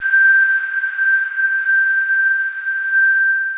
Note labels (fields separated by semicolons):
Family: mallet percussion; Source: electronic; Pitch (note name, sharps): G6; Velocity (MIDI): 75; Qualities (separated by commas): bright, long release, non-linear envelope